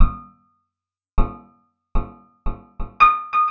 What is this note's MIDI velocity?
75